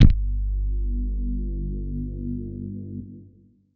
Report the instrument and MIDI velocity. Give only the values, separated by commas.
electronic guitar, 127